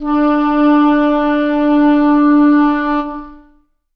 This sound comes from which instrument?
acoustic reed instrument